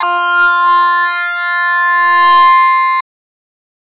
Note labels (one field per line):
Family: voice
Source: synthesizer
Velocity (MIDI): 127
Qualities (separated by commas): bright, distorted